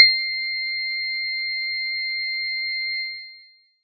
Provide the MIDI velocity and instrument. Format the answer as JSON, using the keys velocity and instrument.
{"velocity": 75, "instrument": "acoustic mallet percussion instrument"}